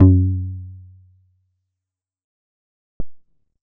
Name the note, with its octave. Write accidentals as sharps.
F#2